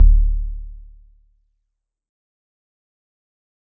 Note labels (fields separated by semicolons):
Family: guitar; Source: synthesizer; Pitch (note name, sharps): D1; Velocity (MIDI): 100; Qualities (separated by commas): dark, fast decay